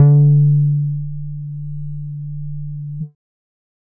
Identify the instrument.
synthesizer bass